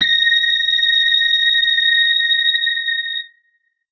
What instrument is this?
electronic guitar